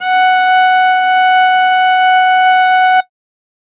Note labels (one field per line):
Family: string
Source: acoustic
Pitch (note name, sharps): F#5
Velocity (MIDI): 75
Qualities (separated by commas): bright